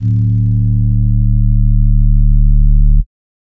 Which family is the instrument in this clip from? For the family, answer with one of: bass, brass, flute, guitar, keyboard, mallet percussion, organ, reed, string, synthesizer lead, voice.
flute